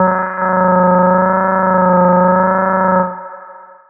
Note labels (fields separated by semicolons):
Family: bass; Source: synthesizer; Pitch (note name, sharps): F#3; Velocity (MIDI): 75; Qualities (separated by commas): long release, reverb